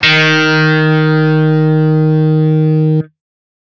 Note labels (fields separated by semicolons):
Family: guitar; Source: electronic; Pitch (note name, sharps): D#3; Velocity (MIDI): 100; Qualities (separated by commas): bright, distorted